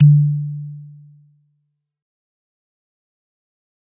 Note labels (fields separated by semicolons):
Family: mallet percussion; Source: acoustic; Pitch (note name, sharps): D3; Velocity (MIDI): 127; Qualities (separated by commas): dark, fast decay